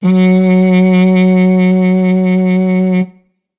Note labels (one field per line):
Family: brass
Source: acoustic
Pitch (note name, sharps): F#3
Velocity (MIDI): 100